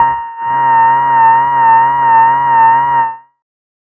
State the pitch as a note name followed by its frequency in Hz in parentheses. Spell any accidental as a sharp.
A#5 (932.3 Hz)